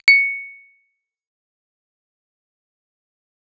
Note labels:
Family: bass; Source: synthesizer; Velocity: 75; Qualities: fast decay, percussive

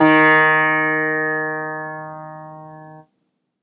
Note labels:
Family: guitar; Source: acoustic; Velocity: 25

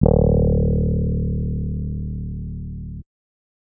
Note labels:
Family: keyboard; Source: electronic; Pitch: D1; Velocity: 75

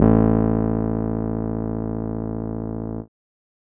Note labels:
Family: keyboard; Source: electronic; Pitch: A1; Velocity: 75

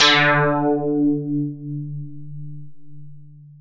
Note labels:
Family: synthesizer lead; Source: synthesizer; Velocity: 127; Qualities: long release

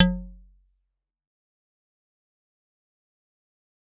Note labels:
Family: mallet percussion; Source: acoustic; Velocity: 100; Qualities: fast decay, percussive

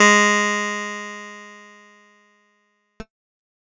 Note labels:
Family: keyboard; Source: electronic; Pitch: G#3; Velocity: 50; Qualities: bright

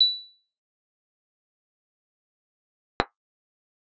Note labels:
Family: guitar; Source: electronic; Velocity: 50; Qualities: bright, fast decay, percussive

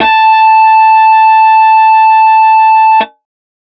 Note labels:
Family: guitar; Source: electronic; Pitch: A5; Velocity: 127; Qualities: distorted

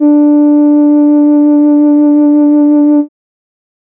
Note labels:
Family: keyboard; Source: synthesizer; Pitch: D4; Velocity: 127; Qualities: dark

